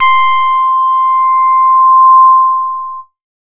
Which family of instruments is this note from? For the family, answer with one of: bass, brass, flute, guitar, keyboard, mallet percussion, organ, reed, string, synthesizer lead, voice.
bass